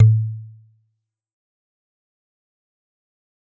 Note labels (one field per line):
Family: mallet percussion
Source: acoustic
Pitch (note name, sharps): A2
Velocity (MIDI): 100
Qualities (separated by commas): dark, fast decay, percussive